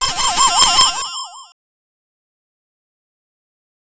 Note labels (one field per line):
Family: bass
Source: synthesizer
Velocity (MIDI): 25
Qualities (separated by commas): bright, distorted, fast decay, multiphonic